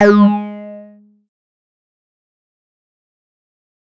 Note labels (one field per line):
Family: bass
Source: synthesizer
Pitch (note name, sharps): G#3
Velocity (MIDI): 75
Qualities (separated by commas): distorted, fast decay